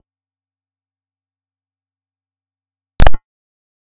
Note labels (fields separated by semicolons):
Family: bass; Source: synthesizer; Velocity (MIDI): 25; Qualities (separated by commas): reverb